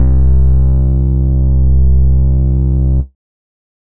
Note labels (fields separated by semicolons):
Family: bass; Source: synthesizer; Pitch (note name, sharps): C2; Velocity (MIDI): 50; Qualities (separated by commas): distorted, multiphonic, tempo-synced